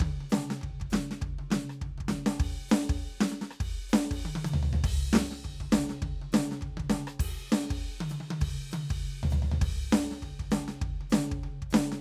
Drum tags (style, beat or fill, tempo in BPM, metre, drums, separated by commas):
rockabilly, beat, 200 BPM, 4/4, crash, hi-hat pedal, snare, cross-stick, high tom, floor tom, kick